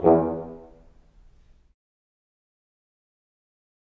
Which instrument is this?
acoustic brass instrument